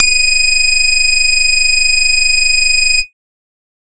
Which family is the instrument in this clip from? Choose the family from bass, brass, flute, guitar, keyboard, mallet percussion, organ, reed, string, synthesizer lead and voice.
bass